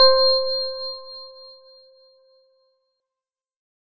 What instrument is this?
electronic organ